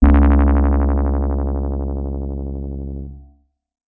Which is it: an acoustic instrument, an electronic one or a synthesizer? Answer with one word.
electronic